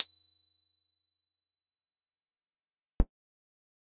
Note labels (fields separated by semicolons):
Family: keyboard; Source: electronic; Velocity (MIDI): 127; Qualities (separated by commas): bright